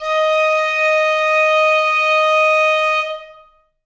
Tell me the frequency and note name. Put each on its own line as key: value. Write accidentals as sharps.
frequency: 622.3 Hz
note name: D#5